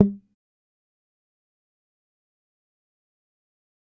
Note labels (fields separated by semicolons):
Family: bass; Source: electronic; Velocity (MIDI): 25; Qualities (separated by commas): fast decay, percussive